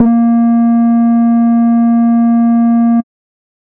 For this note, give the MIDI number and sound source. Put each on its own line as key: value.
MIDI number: 58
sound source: synthesizer